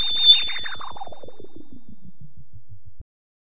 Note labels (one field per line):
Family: bass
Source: synthesizer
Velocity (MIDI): 127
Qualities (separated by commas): bright, distorted